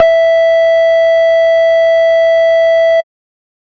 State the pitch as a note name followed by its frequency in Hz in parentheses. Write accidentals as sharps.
E5 (659.3 Hz)